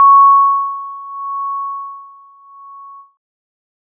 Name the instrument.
electronic keyboard